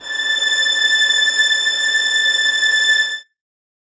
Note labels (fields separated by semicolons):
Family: string; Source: acoustic; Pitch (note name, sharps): A6; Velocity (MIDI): 50; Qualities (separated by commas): reverb